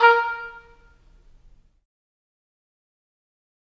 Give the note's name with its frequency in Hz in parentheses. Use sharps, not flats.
A#4 (466.2 Hz)